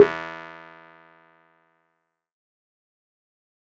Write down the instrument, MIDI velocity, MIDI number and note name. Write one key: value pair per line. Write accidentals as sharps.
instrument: electronic keyboard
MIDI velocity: 100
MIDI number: 40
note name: E2